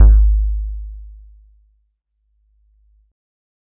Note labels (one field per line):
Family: keyboard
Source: electronic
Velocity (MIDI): 50